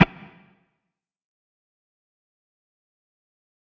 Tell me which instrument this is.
electronic guitar